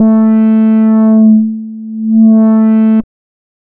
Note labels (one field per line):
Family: bass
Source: synthesizer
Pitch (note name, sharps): A3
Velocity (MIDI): 127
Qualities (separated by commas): distorted